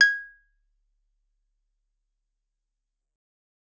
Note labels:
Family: guitar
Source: acoustic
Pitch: G#6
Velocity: 127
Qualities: fast decay, percussive

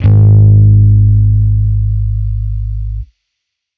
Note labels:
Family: bass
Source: electronic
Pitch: G#1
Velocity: 25

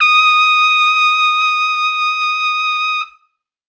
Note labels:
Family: brass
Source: acoustic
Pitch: D#6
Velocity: 75

